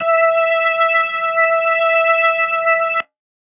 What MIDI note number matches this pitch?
76